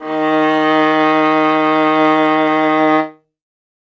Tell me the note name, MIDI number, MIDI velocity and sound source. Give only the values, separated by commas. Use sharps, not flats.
D#3, 51, 25, acoustic